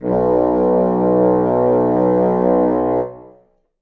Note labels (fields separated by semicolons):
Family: reed; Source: acoustic; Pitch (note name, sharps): B1; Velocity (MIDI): 50; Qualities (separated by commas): reverb